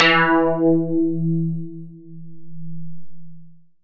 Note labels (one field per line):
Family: synthesizer lead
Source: synthesizer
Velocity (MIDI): 100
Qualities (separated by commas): long release